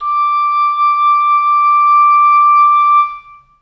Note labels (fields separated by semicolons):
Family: reed; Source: acoustic; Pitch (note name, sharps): D6; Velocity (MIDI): 25; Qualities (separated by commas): reverb